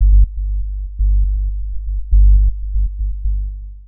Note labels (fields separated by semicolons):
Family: synthesizer lead; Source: synthesizer; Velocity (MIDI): 25; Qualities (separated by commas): dark, long release, tempo-synced